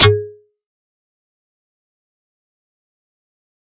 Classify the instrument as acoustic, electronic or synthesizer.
electronic